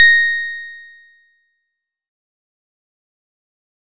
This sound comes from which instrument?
synthesizer guitar